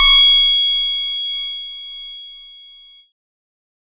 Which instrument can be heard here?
electronic keyboard